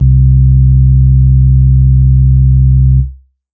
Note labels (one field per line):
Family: organ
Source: electronic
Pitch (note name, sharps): C2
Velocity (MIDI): 127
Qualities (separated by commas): dark